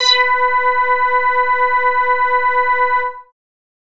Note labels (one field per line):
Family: bass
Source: synthesizer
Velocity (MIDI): 50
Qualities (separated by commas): distorted